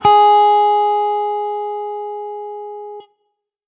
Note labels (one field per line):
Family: guitar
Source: electronic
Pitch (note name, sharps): G#4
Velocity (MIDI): 50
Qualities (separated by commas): distorted